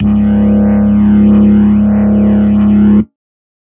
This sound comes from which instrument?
electronic organ